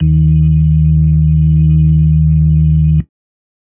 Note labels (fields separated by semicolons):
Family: organ; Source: electronic; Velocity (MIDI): 25; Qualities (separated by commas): dark